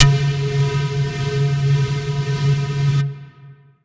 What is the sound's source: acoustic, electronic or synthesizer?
acoustic